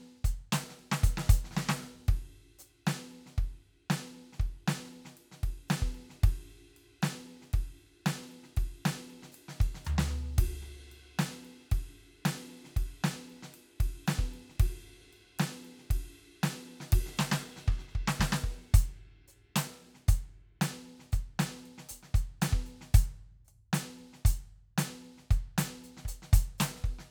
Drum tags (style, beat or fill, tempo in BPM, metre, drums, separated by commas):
funk, beat, 115 BPM, 4/4, ride, ride bell, closed hi-hat, hi-hat pedal, snare, cross-stick, floor tom, kick